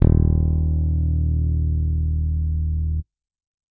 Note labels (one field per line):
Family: bass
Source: electronic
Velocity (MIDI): 127